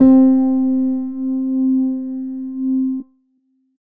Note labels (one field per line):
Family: keyboard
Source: electronic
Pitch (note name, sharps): C4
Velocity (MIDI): 25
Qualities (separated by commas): dark